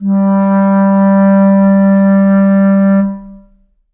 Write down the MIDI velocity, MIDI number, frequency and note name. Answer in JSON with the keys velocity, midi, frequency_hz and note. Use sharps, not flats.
{"velocity": 25, "midi": 55, "frequency_hz": 196, "note": "G3"}